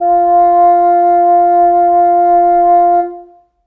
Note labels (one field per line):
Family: reed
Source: acoustic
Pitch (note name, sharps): F4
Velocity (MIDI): 25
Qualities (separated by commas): reverb